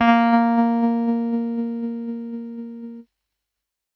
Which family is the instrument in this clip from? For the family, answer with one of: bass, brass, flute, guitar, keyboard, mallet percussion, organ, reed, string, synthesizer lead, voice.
keyboard